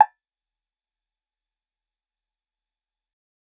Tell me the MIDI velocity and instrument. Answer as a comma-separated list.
127, synthesizer bass